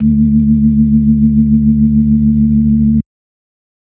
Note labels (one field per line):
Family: organ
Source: electronic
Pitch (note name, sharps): D2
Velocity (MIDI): 75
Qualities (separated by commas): dark